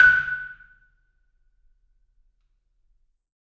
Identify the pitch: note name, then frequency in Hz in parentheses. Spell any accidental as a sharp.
F#6 (1480 Hz)